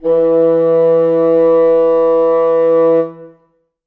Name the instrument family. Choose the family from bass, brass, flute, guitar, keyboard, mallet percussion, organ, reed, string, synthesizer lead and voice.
reed